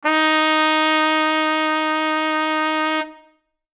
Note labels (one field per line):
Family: brass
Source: acoustic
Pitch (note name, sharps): D#4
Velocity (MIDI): 100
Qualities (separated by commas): bright